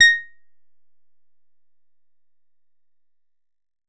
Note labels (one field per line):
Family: guitar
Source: synthesizer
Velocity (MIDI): 100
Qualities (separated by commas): percussive